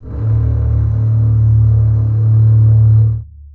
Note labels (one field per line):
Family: string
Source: acoustic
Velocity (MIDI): 50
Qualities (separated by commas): long release, reverb